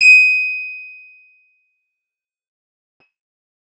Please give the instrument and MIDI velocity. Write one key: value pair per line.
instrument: acoustic guitar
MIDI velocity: 75